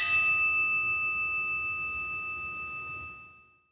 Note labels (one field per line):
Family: mallet percussion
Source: acoustic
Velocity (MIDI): 25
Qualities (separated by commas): reverb